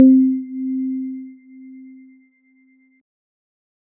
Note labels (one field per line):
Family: keyboard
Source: electronic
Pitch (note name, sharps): C4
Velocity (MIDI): 50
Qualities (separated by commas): dark